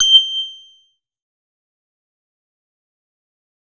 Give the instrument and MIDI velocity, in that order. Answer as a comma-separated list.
synthesizer bass, 25